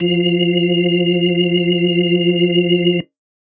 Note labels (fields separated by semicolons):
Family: organ; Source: electronic; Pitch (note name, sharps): F3; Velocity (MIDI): 75; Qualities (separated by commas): reverb